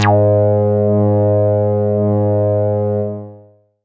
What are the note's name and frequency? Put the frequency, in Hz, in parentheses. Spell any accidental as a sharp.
G#2 (103.8 Hz)